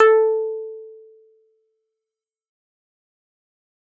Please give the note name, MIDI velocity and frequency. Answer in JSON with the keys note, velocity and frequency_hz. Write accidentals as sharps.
{"note": "A4", "velocity": 75, "frequency_hz": 440}